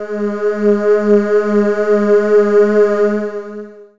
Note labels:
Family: voice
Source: synthesizer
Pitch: G#3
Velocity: 100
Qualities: distorted, long release

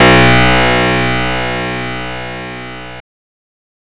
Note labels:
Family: guitar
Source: synthesizer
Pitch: B1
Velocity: 50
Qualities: bright, distorted

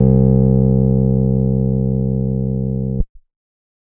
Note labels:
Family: keyboard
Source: electronic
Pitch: C2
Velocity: 75

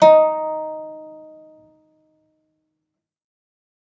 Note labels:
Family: guitar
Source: acoustic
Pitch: D#4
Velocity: 127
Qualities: reverb

